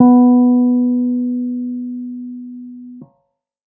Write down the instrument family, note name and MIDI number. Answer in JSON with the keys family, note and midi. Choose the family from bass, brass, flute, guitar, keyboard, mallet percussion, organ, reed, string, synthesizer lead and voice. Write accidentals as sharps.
{"family": "keyboard", "note": "B3", "midi": 59}